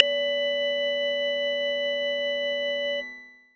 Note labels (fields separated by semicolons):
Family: bass; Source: synthesizer; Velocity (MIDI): 100; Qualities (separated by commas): multiphonic